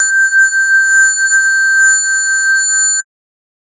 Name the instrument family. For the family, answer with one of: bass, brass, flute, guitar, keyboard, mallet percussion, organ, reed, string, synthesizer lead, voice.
mallet percussion